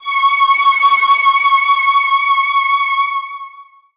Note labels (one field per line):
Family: voice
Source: synthesizer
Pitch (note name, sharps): C#6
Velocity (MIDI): 75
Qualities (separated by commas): bright, distorted, long release